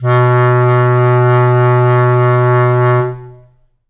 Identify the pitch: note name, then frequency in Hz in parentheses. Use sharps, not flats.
B2 (123.5 Hz)